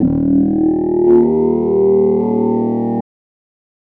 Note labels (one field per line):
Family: voice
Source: synthesizer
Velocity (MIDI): 50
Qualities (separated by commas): distorted